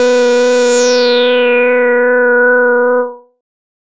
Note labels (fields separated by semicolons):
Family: bass; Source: synthesizer; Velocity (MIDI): 75; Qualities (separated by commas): bright, distorted, non-linear envelope